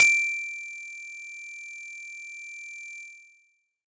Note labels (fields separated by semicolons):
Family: mallet percussion; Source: acoustic; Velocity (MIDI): 75; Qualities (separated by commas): bright, distorted